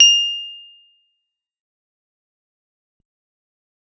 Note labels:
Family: guitar; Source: electronic; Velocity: 50; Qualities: bright, fast decay, percussive

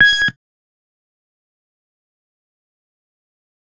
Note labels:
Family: bass; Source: synthesizer; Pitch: G#6; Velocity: 75; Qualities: fast decay, percussive

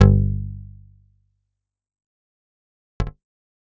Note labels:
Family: bass; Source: synthesizer; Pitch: G1; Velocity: 100; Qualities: fast decay

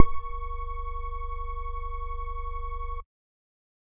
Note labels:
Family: bass; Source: synthesizer; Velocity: 50

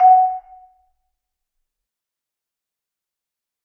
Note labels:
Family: mallet percussion; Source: acoustic; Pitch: F#5; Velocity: 75; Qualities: fast decay, percussive, reverb

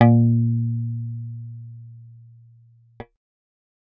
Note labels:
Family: bass; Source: synthesizer; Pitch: A#2; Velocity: 100

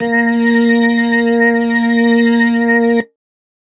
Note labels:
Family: keyboard; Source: electronic; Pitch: A#3; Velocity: 75; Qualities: distorted

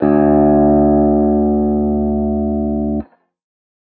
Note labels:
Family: guitar; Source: electronic; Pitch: D2; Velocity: 75; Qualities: distorted

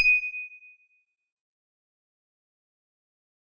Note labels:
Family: mallet percussion; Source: acoustic; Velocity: 127; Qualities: bright, fast decay

